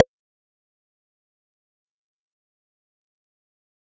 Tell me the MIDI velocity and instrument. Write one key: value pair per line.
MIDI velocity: 100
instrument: synthesizer bass